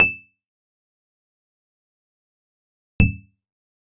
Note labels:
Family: guitar; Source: acoustic; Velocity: 50; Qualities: percussive

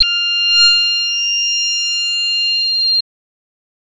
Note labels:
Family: voice; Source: synthesizer; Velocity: 25

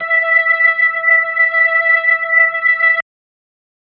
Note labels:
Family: organ; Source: electronic; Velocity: 25

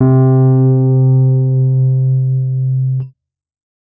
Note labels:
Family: keyboard; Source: electronic; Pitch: C3; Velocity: 100; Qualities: dark

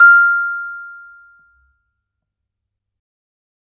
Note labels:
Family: mallet percussion; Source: acoustic; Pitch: F6; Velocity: 127; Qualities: reverb

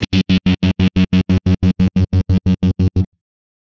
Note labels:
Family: guitar; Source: electronic; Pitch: F#2; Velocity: 100; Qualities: bright, distorted, tempo-synced

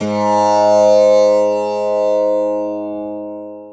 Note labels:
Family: guitar; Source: acoustic; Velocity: 75; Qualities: long release, multiphonic, reverb

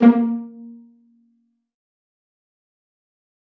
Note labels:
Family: string; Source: acoustic; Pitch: A#3; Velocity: 100; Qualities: dark, fast decay, percussive, reverb

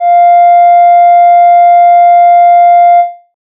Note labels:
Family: flute; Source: synthesizer; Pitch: F5; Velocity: 127

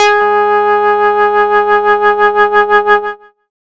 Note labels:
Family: bass; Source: synthesizer; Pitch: G#4; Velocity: 50; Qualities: distorted

